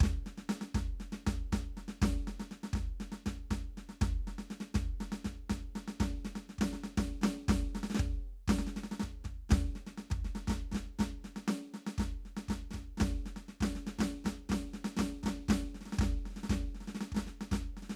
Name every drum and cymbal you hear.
snare and kick